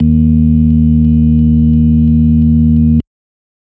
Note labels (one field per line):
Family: organ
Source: electronic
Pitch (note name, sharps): D#2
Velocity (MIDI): 75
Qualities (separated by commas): dark